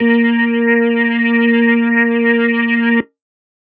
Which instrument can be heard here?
electronic organ